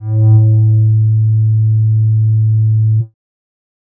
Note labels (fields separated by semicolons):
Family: bass; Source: synthesizer; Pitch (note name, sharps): A2; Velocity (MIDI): 75; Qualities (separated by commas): dark